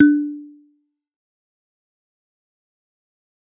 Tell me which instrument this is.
acoustic mallet percussion instrument